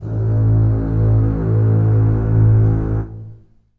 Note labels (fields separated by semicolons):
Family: string; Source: acoustic; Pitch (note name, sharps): A1; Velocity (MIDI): 50; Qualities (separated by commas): reverb